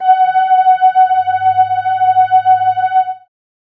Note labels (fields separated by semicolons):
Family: keyboard; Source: synthesizer; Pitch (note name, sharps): F#5; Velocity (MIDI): 75